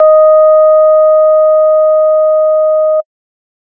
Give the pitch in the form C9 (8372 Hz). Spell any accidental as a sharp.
D#5 (622.3 Hz)